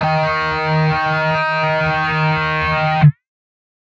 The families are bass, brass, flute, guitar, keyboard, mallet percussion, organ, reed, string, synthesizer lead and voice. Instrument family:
guitar